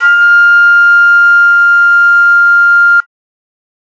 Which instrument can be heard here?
acoustic flute